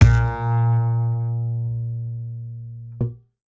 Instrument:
acoustic bass